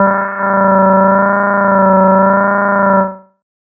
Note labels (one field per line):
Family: bass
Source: synthesizer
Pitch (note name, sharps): G3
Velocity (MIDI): 50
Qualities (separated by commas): distorted, tempo-synced